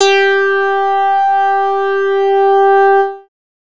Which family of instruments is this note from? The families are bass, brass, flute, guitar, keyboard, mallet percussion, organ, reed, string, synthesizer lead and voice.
bass